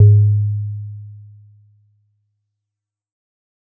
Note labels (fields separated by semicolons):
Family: mallet percussion; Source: acoustic; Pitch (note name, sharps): G#2; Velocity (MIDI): 75; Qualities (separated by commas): dark, fast decay